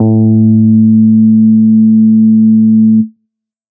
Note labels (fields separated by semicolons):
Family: bass; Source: synthesizer; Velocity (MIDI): 127